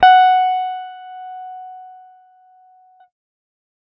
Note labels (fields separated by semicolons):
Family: guitar; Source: electronic; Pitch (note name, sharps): F#5; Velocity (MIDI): 100